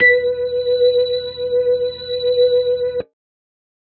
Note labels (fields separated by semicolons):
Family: organ; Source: electronic; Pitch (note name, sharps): B4; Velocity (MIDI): 50